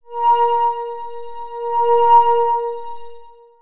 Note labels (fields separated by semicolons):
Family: synthesizer lead; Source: synthesizer; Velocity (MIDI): 25; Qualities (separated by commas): long release, non-linear envelope